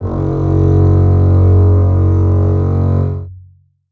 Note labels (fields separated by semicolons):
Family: string; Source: acoustic; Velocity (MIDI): 127; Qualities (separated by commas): long release, reverb